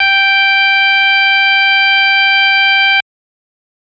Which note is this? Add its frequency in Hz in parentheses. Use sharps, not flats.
G5 (784 Hz)